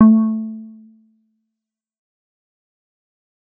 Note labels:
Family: bass; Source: synthesizer; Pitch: A3; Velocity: 75; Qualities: dark, fast decay

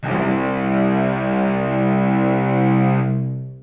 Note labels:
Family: string; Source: acoustic; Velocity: 100; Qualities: long release, reverb

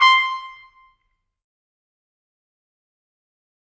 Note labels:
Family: brass; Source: acoustic; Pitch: C6; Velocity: 100; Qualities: fast decay, percussive, reverb

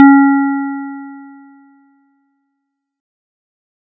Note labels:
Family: keyboard; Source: electronic; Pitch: C#4; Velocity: 127

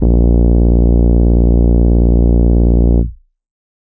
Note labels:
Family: organ; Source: electronic; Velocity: 127; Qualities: distorted

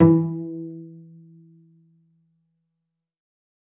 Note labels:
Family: string; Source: acoustic; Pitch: E3; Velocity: 127; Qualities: dark, reverb

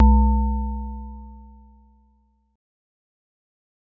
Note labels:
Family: mallet percussion; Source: acoustic; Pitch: B1; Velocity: 50; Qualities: dark, fast decay

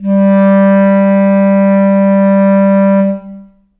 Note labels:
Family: reed; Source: acoustic; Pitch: G3; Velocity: 25; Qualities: long release, reverb

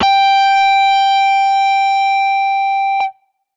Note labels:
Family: guitar; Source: electronic; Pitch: G5; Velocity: 100; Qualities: bright, distorted

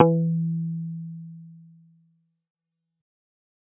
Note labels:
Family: bass; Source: synthesizer; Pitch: E3; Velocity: 127; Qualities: fast decay

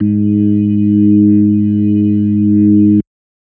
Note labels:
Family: organ; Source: electronic; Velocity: 100

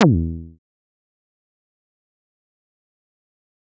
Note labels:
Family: bass; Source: synthesizer; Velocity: 100; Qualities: distorted, fast decay, percussive

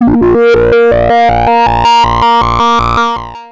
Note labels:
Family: bass; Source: synthesizer; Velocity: 25; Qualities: distorted, long release, multiphonic, tempo-synced

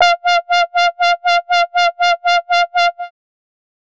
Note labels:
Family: bass; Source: synthesizer; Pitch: F5; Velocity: 100; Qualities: bright, distorted, tempo-synced

